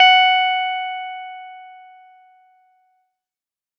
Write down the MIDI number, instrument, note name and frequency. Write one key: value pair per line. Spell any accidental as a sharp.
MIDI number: 78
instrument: electronic keyboard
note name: F#5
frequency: 740 Hz